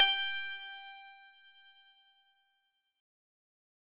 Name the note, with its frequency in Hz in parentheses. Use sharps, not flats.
G5 (784 Hz)